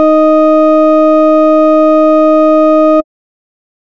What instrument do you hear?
synthesizer bass